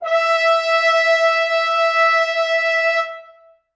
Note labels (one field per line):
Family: brass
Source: acoustic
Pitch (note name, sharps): E5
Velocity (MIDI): 127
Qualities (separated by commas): bright, reverb